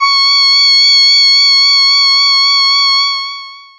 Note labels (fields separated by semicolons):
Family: voice; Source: synthesizer; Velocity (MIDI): 25; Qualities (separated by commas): bright, distorted, long release